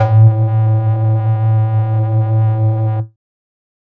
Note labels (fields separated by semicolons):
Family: flute; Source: synthesizer; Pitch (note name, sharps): A2; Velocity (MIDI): 127; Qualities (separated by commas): distorted